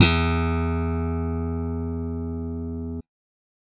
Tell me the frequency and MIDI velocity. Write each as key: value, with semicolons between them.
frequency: 82.41 Hz; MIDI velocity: 127